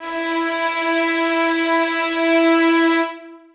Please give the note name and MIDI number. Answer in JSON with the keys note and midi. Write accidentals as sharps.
{"note": "E4", "midi": 64}